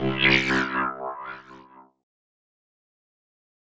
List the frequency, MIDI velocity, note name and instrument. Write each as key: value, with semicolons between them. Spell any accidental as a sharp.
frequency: 65.41 Hz; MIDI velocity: 100; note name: C2; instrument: electronic keyboard